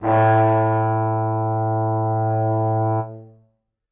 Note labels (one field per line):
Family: brass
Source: acoustic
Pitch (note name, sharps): A2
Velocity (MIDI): 127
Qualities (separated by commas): bright, reverb